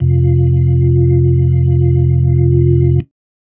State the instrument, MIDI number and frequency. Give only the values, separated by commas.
electronic organ, 29, 43.65 Hz